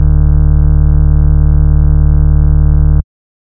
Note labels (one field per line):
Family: bass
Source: synthesizer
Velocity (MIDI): 127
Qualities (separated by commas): dark, distorted